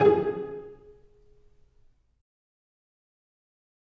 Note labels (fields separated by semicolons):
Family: string; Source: acoustic; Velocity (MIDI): 127; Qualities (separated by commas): dark, fast decay, reverb